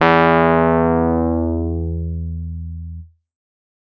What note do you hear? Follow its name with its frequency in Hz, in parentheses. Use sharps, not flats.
E2 (82.41 Hz)